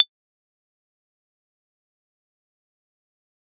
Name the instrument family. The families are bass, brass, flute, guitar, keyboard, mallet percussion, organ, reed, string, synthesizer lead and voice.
mallet percussion